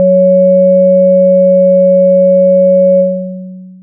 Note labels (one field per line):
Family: synthesizer lead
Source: synthesizer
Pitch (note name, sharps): F#3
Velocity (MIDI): 75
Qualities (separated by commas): long release